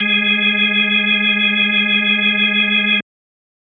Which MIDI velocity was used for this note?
50